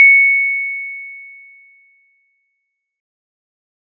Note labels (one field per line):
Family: mallet percussion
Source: acoustic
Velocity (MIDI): 75